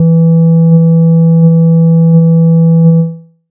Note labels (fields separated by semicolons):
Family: bass; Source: synthesizer; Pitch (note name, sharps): E3; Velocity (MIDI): 75; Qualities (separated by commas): dark